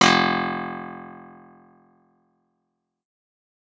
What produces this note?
acoustic guitar